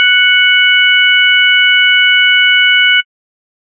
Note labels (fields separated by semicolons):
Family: organ; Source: electronic; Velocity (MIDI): 127; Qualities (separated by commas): bright